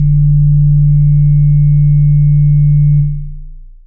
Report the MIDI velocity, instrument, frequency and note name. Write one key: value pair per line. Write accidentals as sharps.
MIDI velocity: 100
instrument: synthesizer lead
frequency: 29.14 Hz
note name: A#0